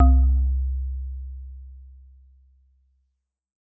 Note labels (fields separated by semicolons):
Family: mallet percussion; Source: acoustic; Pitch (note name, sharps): C2; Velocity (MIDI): 25; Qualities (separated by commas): dark, reverb